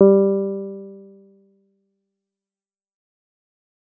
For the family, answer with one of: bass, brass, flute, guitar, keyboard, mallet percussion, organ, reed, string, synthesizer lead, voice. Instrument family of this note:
bass